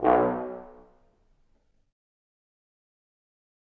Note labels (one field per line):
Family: brass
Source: acoustic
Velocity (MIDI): 75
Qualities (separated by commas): fast decay, reverb